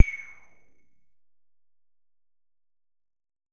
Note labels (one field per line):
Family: bass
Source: synthesizer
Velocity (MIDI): 50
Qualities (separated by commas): distorted, percussive